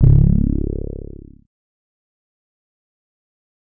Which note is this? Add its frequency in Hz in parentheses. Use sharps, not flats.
C#1 (34.65 Hz)